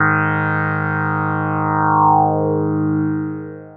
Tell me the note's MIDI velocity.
100